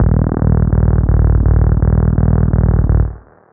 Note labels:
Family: bass; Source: synthesizer; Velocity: 25; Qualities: reverb

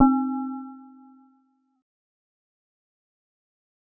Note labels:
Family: mallet percussion; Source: synthesizer; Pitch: C4; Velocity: 50; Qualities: fast decay, multiphonic

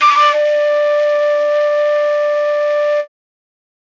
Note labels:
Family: flute; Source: acoustic; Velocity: 127

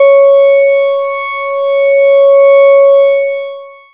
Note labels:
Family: bass; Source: synthesizer; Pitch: C#5; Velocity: 127; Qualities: bright, distorted, long release

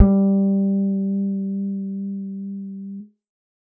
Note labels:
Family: bass; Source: synthesizer; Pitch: G3; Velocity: 75; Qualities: dark, reverb

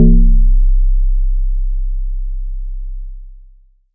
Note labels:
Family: mallet percussion; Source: electronic; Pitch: C1; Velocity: 75; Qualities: long release, multiphonic

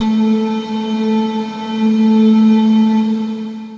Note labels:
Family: guitar; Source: electronic; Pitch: A3; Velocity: 25; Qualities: long release

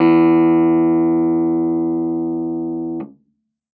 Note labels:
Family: keyboard; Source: electronic; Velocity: 25; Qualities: distorted

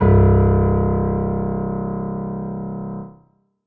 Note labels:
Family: keyboard; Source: acoustic; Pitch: C1; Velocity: 75; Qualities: reverb

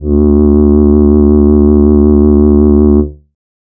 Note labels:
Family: voice; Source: synthesizer; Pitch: D2; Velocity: 100; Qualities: distorted

